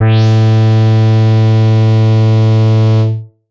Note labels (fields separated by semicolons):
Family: bass; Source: synthesizer; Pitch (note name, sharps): A2; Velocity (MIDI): 50; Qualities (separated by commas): distorted